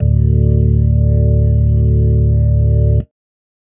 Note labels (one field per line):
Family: organ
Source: electronic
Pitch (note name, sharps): D1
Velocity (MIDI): 50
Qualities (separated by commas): dark